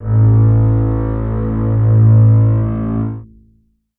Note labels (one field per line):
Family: string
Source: acoustic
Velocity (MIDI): 75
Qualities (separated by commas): reverb